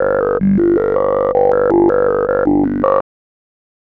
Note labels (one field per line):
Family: bass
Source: synthesizer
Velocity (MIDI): 50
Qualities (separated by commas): tempo-synced